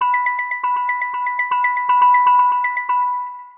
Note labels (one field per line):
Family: mallet percussion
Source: synthesizer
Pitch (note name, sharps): B5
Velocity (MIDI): 75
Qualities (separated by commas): long release, multiphonic, percussive, tempo-synced